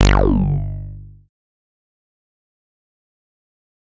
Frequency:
49 Hz